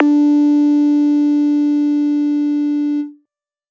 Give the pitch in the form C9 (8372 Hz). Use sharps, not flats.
D4 (293.7 Hz)